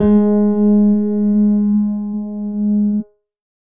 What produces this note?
electronic keyboard